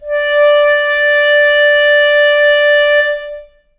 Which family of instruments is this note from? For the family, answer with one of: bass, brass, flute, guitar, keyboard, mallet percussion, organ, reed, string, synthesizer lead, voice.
reed